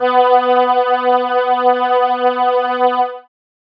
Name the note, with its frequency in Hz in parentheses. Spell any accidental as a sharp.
B3 (246.9 Hz)